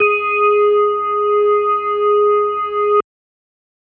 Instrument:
electronic organ